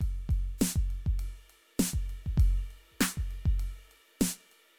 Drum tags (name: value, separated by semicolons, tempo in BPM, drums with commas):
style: Latin funk; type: beat; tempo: 100 BPM; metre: 4/4; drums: ride, hi-hat pedal, snare, kick